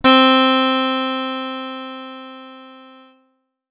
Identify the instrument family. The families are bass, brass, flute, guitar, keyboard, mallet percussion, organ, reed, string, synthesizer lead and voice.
guitar